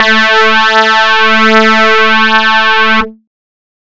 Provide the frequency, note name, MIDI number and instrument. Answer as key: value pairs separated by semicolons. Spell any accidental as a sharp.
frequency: 220 Hz; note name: A3; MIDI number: 57; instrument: synthesizer bass